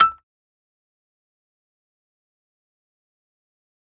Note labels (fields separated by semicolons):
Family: mallet percussion; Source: acoustic; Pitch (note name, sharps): E6; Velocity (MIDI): 127; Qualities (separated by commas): fast decay, percussive, reverb